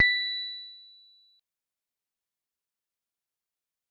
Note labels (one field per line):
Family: mallet percussion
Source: acoustic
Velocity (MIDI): 50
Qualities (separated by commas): bright, fast decay